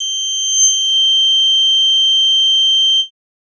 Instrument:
synthesizer bass